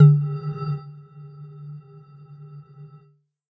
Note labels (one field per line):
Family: mallet percussion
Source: electronic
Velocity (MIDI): 100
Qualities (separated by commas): dark, non-linear envelope